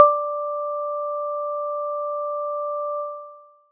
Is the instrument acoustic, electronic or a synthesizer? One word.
acoustic